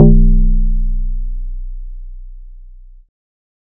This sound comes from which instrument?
synthesizer bass